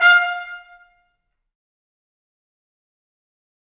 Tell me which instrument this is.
acoustic brass instrument